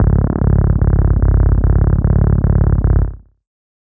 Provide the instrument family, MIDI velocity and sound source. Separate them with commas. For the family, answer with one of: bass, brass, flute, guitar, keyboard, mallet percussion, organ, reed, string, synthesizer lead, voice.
bass, 25, synthesizer